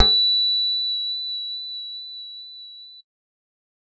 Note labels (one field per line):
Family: bass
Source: synthesizer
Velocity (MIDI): 75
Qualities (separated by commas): bright, reverb